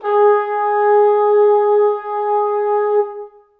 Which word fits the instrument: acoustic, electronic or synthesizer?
acoustic